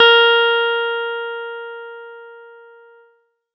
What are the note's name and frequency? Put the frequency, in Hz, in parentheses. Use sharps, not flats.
A#4 (466.2 Hz)